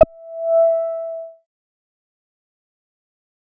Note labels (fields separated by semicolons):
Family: bass; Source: synthesizer; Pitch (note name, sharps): E5; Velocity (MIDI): 25; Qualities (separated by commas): fast decay